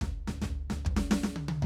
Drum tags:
punk
fill
144 BPM
4/4
snare, high tom, floor tom, kick

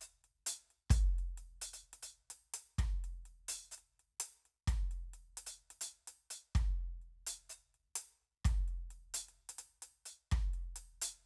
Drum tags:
slow reggae
beat
64 BPM
4/4
closed hi-hat, hi-hat pedal, cross-stick, kick

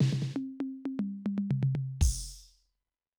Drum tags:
rock
beat
120 BPM
4/4
crash, snare, high tom, mid tom, floor tom, kick

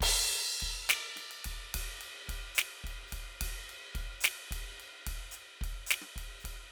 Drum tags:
blues shuffle
beat
72 BPM
4/4
crash, ride, ride bell, hi-hat pedal, snare, kick

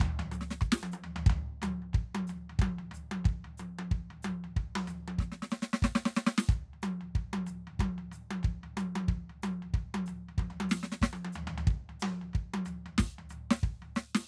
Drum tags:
swing
beat
185 BPM
4/4
hi-hat pedal, snare, cross-stick, high tom, floor tom, kick

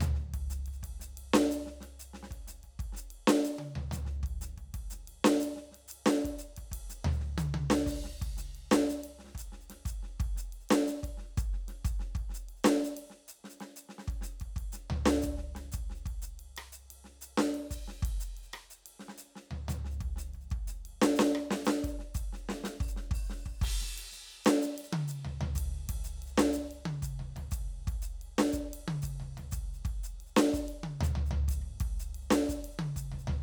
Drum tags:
Afro-Cuban bembé
beat
122 BPM
4/4
crash, ride, open hi-hat, hi-hat pedal, snare, cross-stick, high tom, floor tom, kick

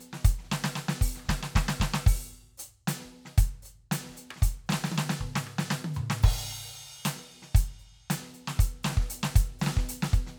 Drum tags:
funk
beat
115 BPM
4/4
crash, closed hi-hat, open hi-hat, hi-hat pedal, snare, cross-stick, high tom, mid tom, kick

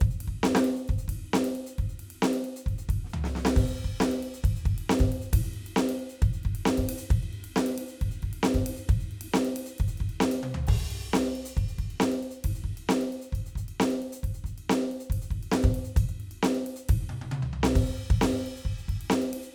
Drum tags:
rock
beat
135 BPM
4/4
crash, ride, ride bell, closed hi-hat, hi-hat pedal, snare, high tom, floor tom, kick

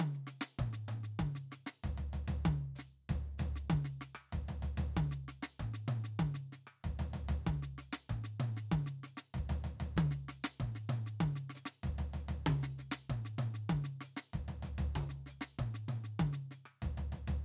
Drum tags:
samba-reggae
beat
96 BPM
4/4
hi-hat pedal, snare, cross-stick, high tom, mid tom, floor tom, kick

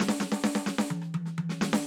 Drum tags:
punk
fill
128 BPM
4/4
snare, cross-stick, high tom

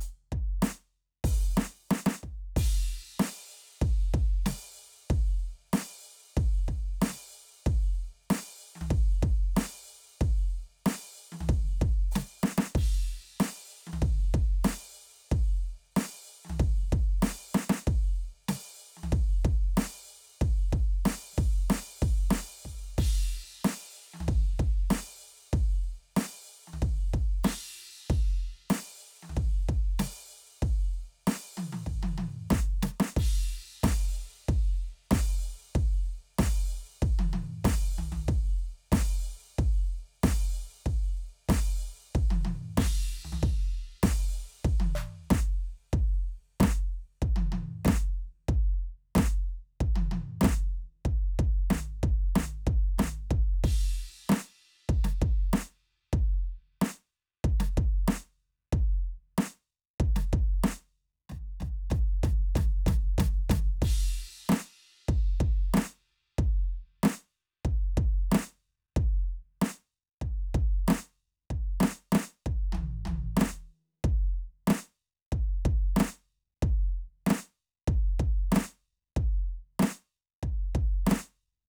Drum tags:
rock
beat
94 BPM
4/4
crash, closed hi-hat, open hi-hat, hi-hat pedal, percussion, snare, high tom, floor tom, kick

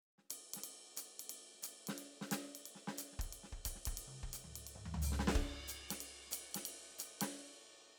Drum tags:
medium-fast jazz
beat
180 BPM
4/4
ride, hi-hat pedal, snare, high tom, mid tom, floor tom, kick

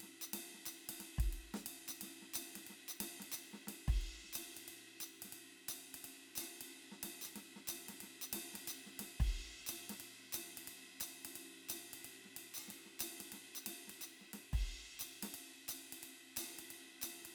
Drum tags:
medium-fast jazz
beat
180 BPM
4/4
ride, hi-hat pedal, snare, kick

